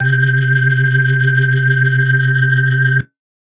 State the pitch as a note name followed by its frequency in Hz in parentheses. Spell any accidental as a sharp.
C3 (130.8 Hz)